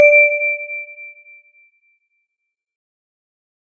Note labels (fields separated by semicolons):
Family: mallet percussion; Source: acoustic; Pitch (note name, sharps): D5; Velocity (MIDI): 50; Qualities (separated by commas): fast decay